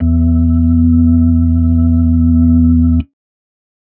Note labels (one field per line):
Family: organ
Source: electronic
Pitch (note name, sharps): E2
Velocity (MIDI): 25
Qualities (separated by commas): dark